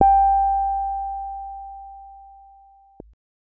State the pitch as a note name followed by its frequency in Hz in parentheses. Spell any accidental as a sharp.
G5 (784 Hz)